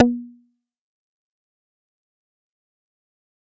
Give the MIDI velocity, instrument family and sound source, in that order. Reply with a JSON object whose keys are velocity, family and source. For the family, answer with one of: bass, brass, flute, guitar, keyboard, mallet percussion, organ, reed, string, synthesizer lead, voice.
{"velocity": 75, "family": "bass", "source": "synthesizer"}